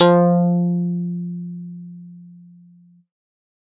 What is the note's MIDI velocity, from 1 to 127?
75